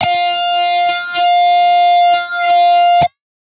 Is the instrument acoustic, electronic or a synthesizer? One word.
synthesizer